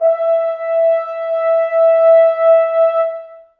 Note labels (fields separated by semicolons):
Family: brass; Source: acoustic; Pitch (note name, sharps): E5; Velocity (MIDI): 75; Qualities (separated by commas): long release, reverb